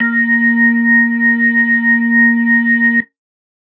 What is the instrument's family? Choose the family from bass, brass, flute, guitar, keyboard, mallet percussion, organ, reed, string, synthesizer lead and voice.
organ